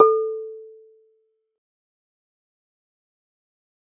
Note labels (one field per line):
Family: mallet percussion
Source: acoustic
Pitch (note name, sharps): A4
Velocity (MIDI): 50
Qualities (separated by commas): fast decay, percussive